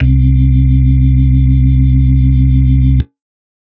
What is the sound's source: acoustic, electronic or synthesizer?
electronic